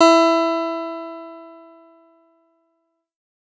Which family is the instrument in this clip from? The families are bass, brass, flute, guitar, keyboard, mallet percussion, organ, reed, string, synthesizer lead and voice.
guitar